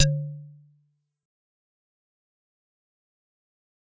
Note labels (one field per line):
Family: mallet percussion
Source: acoustic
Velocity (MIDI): 25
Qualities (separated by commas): fast decay, percussive